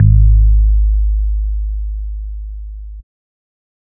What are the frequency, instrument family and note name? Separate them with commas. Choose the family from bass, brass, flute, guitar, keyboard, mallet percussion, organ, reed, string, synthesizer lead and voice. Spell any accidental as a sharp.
51.91 Hz, bass, G#1